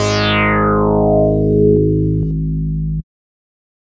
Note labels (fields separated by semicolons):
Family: bass; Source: synthesizer; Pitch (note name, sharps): G#1; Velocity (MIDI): 75; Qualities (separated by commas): distorted